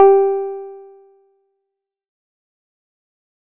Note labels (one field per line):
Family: guitar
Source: synthesizer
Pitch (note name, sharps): G4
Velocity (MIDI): 100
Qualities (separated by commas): dark, fast decay